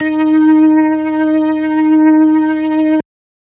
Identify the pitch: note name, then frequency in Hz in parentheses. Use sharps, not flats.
D#4 (311.1 Hz)